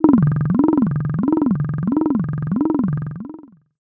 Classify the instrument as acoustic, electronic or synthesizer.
synthesizer